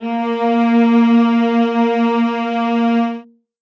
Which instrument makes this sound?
acoustic string instrument